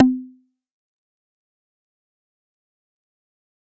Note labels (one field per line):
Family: bass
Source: synthesizer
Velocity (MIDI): 25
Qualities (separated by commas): distorted, fast decay, percussive